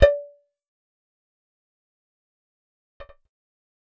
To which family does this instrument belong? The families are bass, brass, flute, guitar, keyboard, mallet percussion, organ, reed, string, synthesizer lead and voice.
bass